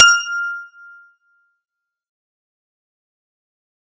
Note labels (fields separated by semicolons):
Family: guitar; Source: synthesizer; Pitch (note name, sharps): F6; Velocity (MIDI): 100; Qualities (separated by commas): bright, fast decay